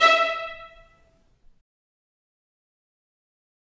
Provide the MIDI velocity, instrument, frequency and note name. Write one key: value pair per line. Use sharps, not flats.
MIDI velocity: 75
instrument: acoustic string instrument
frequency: 659.3 Hz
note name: E5